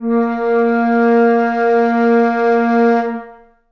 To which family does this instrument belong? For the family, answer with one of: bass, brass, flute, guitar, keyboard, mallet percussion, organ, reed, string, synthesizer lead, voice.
flute